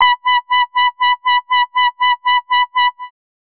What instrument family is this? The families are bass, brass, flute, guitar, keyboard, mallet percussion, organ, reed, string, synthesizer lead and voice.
bass